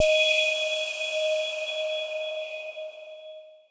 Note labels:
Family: mallet percussion; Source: electronic; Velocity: 50; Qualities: bright, non-linear envelope

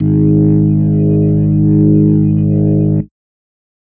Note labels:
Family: organ; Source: electronic; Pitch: G#1; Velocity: 75; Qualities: distorted

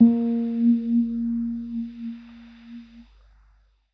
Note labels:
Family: keyboard; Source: electronic; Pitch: A#3; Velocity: 25; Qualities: dark

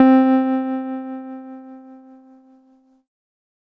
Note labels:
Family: keyboard; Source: electronic; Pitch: C4; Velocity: 127; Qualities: distorted

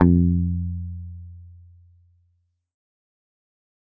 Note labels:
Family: guitar; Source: electronic; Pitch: F2; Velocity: 127; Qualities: fast decay

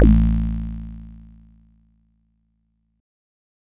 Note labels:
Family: bass; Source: synthesizer; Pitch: A1; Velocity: 100; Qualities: bright, distorted

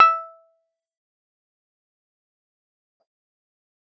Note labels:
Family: keyboard; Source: electronic; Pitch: E6; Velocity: 100; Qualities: fast decay, percussive

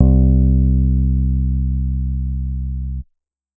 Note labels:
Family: bass; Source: synthesizer; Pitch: C2; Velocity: 100; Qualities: dark, reverb

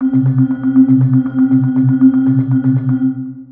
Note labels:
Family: mallet percussion; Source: synthesizer; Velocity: 100; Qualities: dark, long release, multiphonic, percussive, tempo-synced

